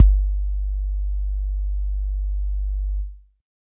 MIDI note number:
31